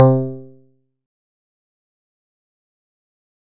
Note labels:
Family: guitar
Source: acoustic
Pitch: C3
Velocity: 25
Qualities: distorted, fast decay, percussive

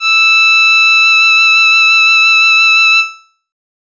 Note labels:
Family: reed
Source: synthesizer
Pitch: E6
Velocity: 127

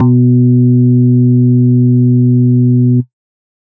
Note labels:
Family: organ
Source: electronic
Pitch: B2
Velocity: 50

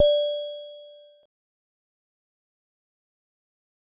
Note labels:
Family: mallet percussion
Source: acoustic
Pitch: D5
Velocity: 25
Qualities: fast decay

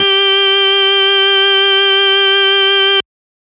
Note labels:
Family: organ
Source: electronic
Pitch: G4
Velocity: 50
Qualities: bright, distorted

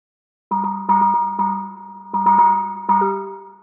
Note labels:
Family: mallet percussion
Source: synthesizer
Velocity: 100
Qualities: long release, multiphonic, percussive, tempo-synced

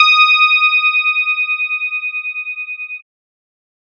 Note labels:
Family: bass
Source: synthesizer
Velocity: 75

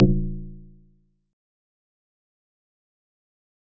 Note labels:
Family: mallet percussion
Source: acoustic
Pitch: A0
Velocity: 25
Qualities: fast decay, percussive

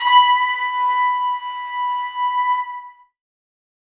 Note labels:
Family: brass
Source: acoustic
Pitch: B5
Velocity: 50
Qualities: bright, reverb

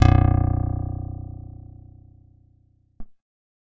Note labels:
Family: keyboard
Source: electronic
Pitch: B0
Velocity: 50

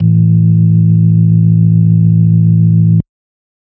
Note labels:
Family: organ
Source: electronic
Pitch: A1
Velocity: 50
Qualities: dark, distorted

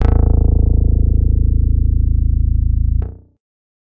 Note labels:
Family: guitar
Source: acoustic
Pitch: A0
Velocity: 25

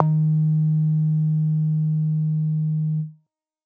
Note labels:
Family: bass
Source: synthesizer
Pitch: D#3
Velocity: 25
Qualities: distorted

